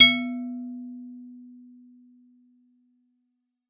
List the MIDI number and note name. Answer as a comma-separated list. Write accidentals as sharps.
59, B3